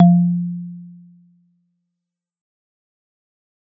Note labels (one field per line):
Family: mallet percussion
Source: acoustic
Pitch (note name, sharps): F3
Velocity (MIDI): 25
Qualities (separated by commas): dark, fast decay